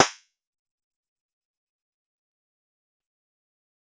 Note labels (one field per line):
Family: guitar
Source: synthesizer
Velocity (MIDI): 25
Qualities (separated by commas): fast decay, percussive